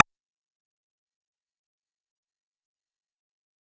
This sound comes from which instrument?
synthesizer bass